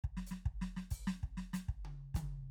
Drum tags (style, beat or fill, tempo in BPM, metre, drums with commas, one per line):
Brazilian baião
fill
95 BPM
4/4
hi-hat pedal, snare, high tom, kick